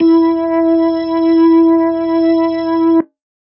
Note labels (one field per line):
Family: organ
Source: electronic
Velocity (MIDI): 25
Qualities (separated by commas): dark